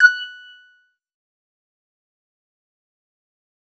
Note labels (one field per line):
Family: bass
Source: synthesizer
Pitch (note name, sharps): F#6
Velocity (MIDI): 50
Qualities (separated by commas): distorted, fast decay, percussive